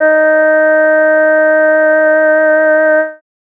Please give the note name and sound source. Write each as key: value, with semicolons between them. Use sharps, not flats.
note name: D#4; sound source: synthesizer